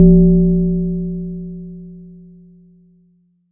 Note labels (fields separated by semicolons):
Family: mallet percussion; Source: acoustic; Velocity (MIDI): 50